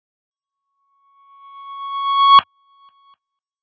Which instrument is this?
electronic guitar